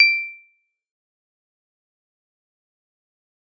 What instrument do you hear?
electronic keyboard